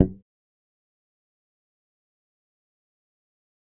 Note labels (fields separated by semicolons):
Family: bass; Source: electronic; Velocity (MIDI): 25; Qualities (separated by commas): fast decay, percussive